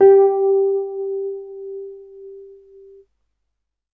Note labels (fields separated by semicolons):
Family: keyboard; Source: electronic; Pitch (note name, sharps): G4; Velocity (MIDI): 75